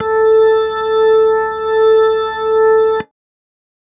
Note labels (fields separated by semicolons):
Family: organ; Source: electronic; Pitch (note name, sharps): A4; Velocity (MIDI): 75